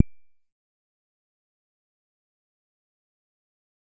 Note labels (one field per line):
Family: bass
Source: synthesizer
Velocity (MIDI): 25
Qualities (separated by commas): fast decay, percussive